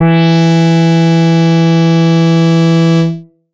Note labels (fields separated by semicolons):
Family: bass; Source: synthesizer; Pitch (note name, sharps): E3; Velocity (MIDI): 50; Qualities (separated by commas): distorted